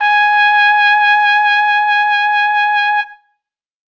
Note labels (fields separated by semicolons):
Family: brass; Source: acoustic; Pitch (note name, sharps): G#5; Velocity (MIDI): 75